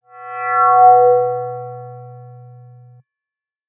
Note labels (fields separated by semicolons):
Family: mallet percussion; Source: electronic; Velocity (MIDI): 100